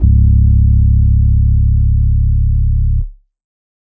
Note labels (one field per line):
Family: keyboard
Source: electronic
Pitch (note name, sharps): C#1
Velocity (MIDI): 50